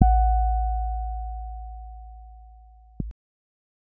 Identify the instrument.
electronic keyboard